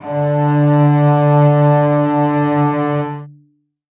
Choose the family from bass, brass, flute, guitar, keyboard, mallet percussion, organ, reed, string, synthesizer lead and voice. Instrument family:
string